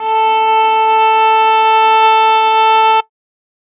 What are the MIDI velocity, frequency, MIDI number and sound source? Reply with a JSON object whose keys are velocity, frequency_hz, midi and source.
{"velocity": 25, "frequency_hz": 440, "midi": 69, "source": "acoustic"}